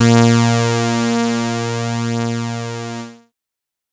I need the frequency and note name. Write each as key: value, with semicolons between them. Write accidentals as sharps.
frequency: 116.5 Hz; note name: A#2